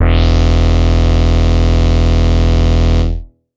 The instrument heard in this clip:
synthesizer bass